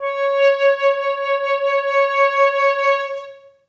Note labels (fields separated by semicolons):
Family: flute; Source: acoustic; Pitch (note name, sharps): C#5; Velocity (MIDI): 75; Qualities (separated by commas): reverb